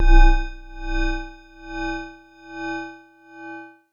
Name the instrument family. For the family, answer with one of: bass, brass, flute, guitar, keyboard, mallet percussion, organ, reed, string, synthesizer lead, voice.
mallet percussion